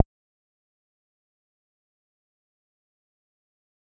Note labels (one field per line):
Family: bass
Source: synthesizer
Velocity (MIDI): 100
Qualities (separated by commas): fast decay, percussive